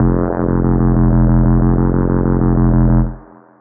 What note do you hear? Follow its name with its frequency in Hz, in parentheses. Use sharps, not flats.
F1 (43.65 Hz)